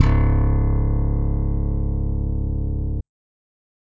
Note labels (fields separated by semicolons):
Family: bass; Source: electronic; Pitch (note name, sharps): C#1; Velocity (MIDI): 75; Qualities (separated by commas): bright